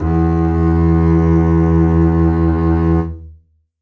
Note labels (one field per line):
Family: string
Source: acoustic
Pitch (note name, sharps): E2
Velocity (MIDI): 100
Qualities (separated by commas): reverb